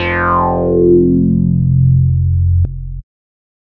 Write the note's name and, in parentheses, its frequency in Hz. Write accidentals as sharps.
F1 (43.65 Hz)